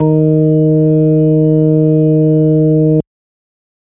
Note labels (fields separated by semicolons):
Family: organ; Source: electronic; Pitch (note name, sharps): D#3; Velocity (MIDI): 50